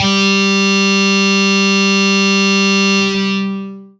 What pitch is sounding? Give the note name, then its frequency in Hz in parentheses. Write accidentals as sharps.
G3 (196 Hz)